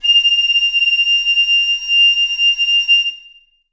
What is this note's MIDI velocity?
127